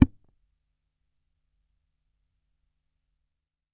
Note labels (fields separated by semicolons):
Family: bass; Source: electronic; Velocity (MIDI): 25; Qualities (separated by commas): percussive